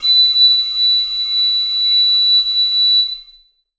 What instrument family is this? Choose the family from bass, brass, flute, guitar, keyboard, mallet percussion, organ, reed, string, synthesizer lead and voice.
flute